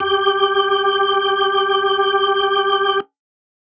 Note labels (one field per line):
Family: organ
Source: electronic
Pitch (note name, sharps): G4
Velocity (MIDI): 127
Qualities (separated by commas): reverb